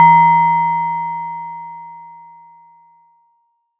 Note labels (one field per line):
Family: mallet percussion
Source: acoustic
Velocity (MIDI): 25